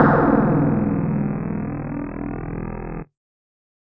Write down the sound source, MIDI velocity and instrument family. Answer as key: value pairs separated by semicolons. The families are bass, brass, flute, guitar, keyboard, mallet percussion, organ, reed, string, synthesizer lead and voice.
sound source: electronic; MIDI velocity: 127; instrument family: mallet percussion